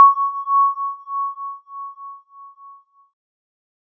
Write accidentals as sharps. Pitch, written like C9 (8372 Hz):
C#6 (1109 Hz)